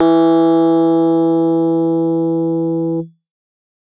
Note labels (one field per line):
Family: keyboard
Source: acoustic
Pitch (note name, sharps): E3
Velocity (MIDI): 127